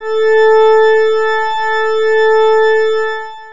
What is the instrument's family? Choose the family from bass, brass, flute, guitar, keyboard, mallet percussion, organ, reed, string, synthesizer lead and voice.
organ